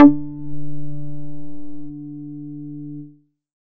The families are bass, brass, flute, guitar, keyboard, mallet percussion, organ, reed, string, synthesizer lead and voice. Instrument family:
bass